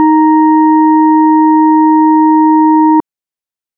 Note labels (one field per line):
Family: organ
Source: electronic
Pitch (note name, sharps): D#4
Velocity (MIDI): 75